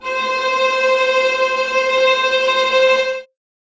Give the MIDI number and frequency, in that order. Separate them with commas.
72, 523.3 Hz